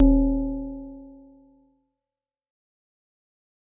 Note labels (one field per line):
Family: mallet percussion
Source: acoustic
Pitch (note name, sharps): D#1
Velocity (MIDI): 100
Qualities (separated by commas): fast decay